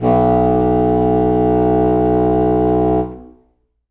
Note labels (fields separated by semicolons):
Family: reed; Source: acoustic; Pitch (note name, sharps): B1; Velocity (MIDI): 50; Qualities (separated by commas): reverb